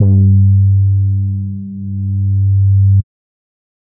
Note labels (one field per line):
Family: bass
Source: synthesizer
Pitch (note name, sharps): G2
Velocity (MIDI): 25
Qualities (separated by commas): dark